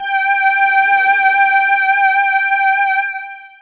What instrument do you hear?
synthesizer voice